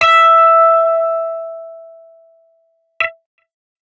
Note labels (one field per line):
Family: guitar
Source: electronic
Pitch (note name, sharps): E5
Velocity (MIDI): 127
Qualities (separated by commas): distorted